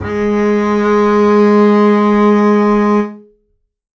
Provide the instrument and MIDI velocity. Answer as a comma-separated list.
acoustic string instrument, 25